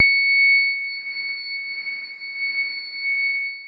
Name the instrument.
electronic keyboard